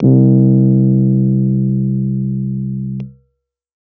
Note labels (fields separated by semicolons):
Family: keyboard; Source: electronic; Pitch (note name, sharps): C2; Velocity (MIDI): 100; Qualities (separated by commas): dark